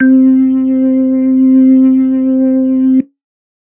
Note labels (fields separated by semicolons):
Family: organ; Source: electronic; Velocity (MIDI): 100; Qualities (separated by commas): dark